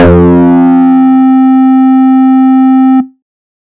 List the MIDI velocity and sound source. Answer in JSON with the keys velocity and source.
{"velocity": 75, "source": "synthesizer"}